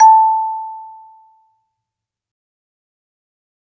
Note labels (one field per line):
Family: mallet percussion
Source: acoustic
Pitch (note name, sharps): A5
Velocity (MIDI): 25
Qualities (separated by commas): fast decay, reverb